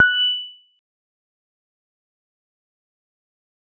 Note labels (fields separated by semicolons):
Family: mallet percussion; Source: electronic; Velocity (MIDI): 25; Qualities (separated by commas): fast decay, percussive